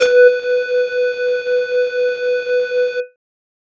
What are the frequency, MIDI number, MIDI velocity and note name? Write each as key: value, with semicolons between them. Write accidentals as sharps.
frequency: 493.9 Hz; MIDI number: 71; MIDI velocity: 75; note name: B4